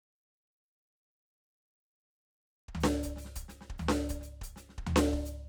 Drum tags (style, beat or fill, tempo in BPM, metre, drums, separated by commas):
New Orleans funk, fill, 84 BPM, 4/4, closed hi-hat, hi-hat pedal, snare, floor tom, kick